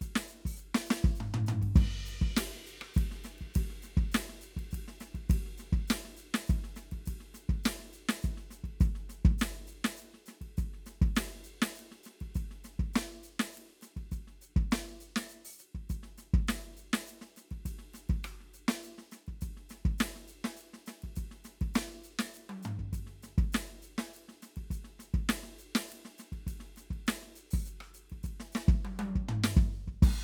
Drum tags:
rock, beat, 102 BPM, 3/4, crash, ride, closed hi-hat, open hi-hat, hi-hat pedal, snare, cross-stick, high tom, floor tom, kick

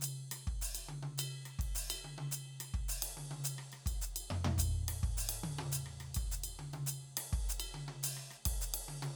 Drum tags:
Afro-Cuban, beat, 105 BPM, 4/4, ride, ride bell, open hi-hat, hi-hat pedal, cross-stick, high tom, mid tom, kick

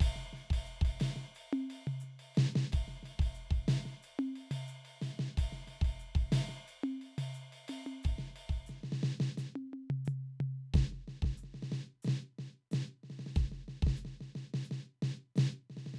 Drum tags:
folk rock, beat, 90 BPM, 4/4, ride, ride bell, hi-hat pedal, snare, high tom, floor tom, kick

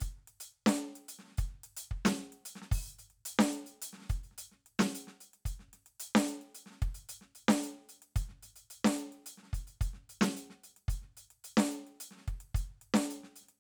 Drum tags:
prog rock, beat, 110 BPM, 5/4, closed hi-hat, open hi-hat, snare, cross-stick, kick

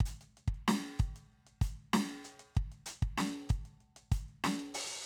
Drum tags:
rock, beat, 95 BPM, 4/4, closed hi-hat, open hi-hat, snare, kick

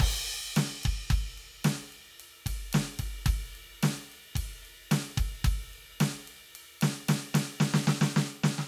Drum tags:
rock, beat, 110 BPM, 4/4, crash, ride, snare, kick

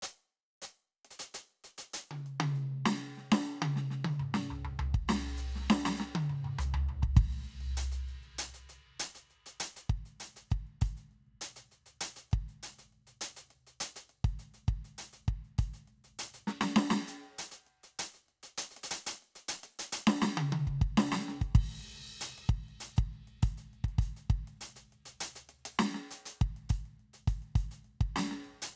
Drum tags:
hip-hop, beat, 100 BPM, 4/4, crash, closed hi-hat, hi-hat pedal, snare, high tom, mid tom, floor tom, kick

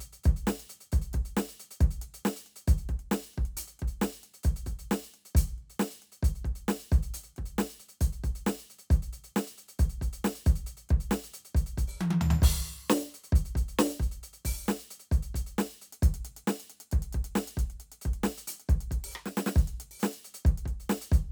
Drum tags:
rock, beat, 135 BPM, 4/4, crash, closed hi-hat, open hi-hat, hi-hat pedal, snare, cross-stick, high tom, floor tom, kick

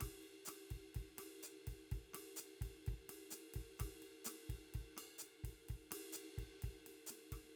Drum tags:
bossa nova, beat, 127 BPM, 4/4, ride, ride bell, hi-hat pedal, snare, cross-stick, kick

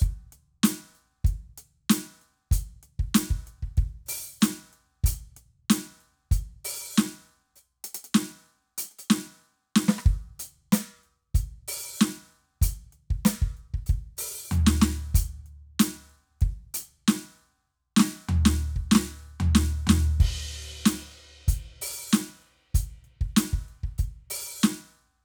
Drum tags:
funk, beat, 95 BPM, 4/4, ride, closed hi-hat, open hi-hat, hi-hat pedal, snare, cross-stick, floor tom, kick

